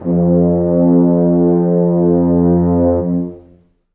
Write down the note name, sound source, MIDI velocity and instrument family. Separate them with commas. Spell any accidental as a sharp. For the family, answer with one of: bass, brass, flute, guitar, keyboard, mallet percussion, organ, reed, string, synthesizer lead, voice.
F2, acoustic, 25, brass